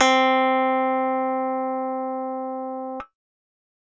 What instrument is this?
electronic keyboard